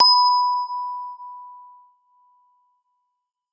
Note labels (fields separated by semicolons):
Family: mallet percussion; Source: acoustic; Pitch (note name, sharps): B5; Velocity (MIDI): 127; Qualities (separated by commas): non-linear envelope